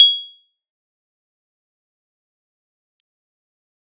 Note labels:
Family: keyboard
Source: electronic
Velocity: 127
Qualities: bright, fast decay, percussive

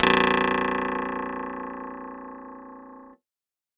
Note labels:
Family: guitar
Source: acoustic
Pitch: A#0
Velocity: 50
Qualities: bright

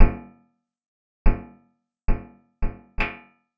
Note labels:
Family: guitar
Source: acoustic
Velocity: 75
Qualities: percussive, reverb

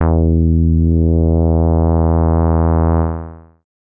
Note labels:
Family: bass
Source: synthesizer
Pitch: E2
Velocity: 25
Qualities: distorted, long release

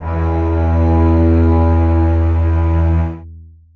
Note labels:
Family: string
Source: acoustic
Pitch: E2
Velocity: 25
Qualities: long release, reverb

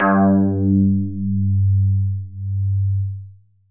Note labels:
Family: synthesizer lead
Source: synthesizer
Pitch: G2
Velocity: 50

